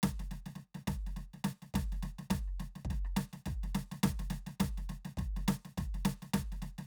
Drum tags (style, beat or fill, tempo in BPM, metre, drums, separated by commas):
rock, beat, 105 BPM, 4/4, snare, cross-stick, kick